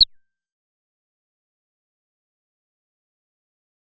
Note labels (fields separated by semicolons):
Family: bass; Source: synthesizer; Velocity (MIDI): 127; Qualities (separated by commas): distorted, fast decay, percussive